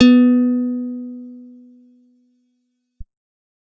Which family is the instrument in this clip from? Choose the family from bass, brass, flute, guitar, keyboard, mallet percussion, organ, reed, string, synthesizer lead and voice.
guitar